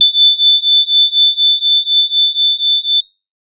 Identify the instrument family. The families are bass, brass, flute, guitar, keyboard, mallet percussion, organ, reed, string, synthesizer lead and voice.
organ